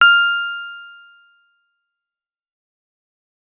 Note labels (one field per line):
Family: guitar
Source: electronic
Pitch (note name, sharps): F6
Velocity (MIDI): 25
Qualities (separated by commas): fast decay